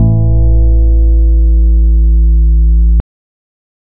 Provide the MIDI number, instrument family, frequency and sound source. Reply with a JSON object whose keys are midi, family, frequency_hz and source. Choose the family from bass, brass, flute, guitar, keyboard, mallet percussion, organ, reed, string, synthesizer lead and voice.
{"midi": 33, "family": "organ", "frequency_hz": 55, "source": "electronic"}